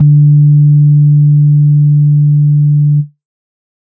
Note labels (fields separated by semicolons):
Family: organ; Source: electronic; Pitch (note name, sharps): D3; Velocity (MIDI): 50; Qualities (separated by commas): dark